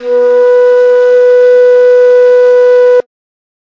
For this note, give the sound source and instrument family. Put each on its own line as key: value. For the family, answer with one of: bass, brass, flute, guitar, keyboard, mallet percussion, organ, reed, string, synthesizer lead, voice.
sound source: acoustic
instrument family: flute